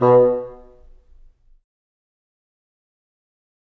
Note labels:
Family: reed; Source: acoustic; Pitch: B2; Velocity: 75; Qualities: fast decay, percussive, reverb

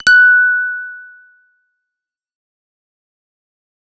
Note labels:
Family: bass; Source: synthesizer; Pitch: F#6; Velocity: 50; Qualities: distorted, fast decay

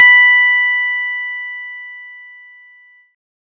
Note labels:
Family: bass; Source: synthesizer; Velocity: 75

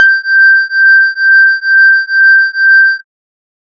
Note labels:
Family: bass; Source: synthesizer; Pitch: G6; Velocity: 127

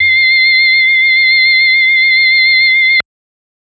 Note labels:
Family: organ; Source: electronic; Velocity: 127; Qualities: multiphonic

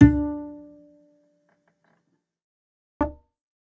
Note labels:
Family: bass; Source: acoustic; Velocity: 100; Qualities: fast decay, percussive

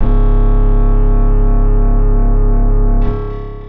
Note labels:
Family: guitar; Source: acoustic; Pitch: C#1; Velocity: 127; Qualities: reverb

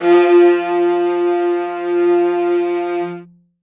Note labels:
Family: string; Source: acoustic; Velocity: 127; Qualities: reverb

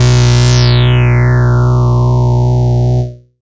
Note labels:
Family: bass; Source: synthesizer; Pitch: B1; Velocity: 100; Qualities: bright, distorted, non-linear envelope

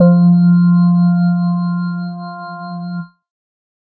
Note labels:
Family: organ; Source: electronic; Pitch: F3; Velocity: 25

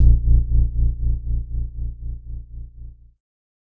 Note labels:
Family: keyboard; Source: electronic; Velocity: 75; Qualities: dark

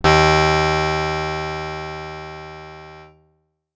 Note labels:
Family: guitar; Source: acoustic; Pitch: D#2; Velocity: 100; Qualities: bright, distorted

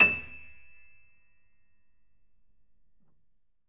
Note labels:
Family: keyboard; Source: acoustic; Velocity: 127; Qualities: percussive, reverb

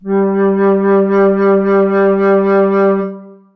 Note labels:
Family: flute; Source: acoustic; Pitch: G3; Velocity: 100; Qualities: reverb

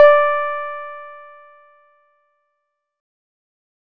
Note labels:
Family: keyboard; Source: electronic; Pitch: D5; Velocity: 127

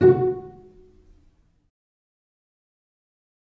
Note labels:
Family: string; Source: acoustic; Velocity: 50; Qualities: fast decay, percussive, reverb

